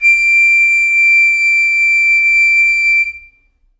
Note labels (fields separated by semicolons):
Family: flute; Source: acoustic; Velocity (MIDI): 50; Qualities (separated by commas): reverb